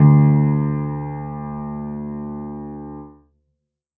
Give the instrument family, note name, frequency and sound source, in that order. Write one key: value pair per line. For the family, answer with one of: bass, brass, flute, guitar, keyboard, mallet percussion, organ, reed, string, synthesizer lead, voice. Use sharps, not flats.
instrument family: keyboard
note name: D2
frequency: 73.42 Hz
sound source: acoustic